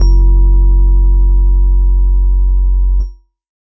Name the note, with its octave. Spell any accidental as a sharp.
F#1